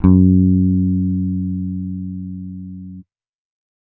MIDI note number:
42